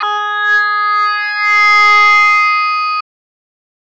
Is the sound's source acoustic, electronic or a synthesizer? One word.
synthesizer